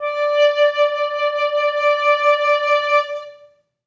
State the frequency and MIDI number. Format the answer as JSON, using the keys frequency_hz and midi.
{"frequency_hz": 587.3, "midi": 74}